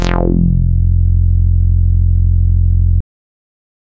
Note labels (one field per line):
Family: bass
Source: synthesizer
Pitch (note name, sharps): F1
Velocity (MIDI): 75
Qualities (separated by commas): distorted